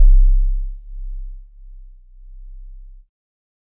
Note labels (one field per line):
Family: keyboard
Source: electronic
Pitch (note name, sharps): C1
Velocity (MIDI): 25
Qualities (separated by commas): multiphonic